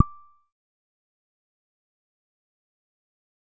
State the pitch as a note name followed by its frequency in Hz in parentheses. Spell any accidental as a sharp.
D6 (1175 Hz)